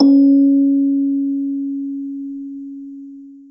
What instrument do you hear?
acoustic mallet percussion instrument